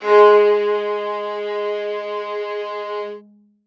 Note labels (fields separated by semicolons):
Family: string; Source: acoustic; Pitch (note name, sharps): G#3; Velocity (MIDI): 127; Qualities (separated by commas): reverb